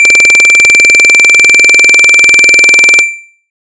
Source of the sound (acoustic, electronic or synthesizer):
synthesizer